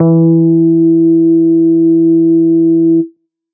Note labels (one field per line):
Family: bass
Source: synthesizer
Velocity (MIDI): 100